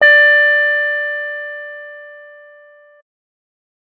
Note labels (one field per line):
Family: keyboard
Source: electronic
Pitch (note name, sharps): D5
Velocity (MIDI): 75